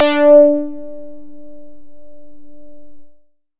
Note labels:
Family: bass; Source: synthesizer; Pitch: D4; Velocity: 50; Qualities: distorted

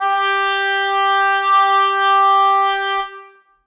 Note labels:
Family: reed; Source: acoustic; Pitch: G4; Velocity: 127; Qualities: reverb

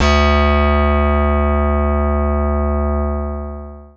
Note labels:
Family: keyboard; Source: electronic; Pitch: D2; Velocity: 25; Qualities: bright, long release

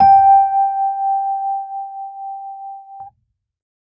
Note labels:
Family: keyboard; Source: electronic; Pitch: G5; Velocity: 75

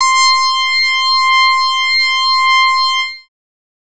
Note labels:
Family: bass; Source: synthesizer; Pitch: C6; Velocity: 25; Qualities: bright, distorted

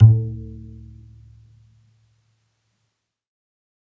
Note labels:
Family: string; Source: acoustic; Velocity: 50; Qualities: percussive, reverb

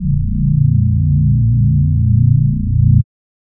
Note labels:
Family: voice; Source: synthesizer; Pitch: A#0; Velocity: 50

